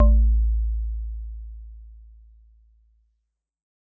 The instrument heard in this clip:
acoustic mallet percussion instrument